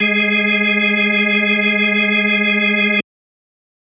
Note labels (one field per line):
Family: organ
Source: electronic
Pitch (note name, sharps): G#3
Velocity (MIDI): 25